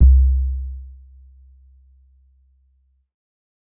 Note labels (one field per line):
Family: keyboard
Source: electronic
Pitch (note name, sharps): C2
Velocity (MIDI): 100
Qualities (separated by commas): dark